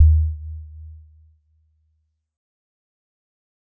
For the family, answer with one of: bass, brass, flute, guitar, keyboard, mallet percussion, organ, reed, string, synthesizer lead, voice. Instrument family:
mallet percussion